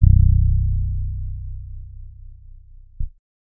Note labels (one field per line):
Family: bass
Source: synthesizer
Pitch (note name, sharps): B0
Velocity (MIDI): 25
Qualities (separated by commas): dark